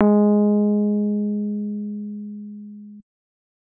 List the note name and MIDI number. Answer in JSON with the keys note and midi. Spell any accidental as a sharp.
{"note": "G#3", "midi": 56}